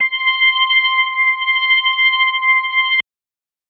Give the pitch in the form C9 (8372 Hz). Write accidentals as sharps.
C6 (1047 Hz)